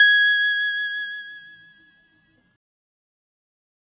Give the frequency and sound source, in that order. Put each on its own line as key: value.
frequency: 1661 Hz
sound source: synthesizer